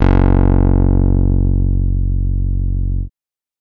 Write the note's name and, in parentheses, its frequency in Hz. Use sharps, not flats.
F#1 (46.25 Hz)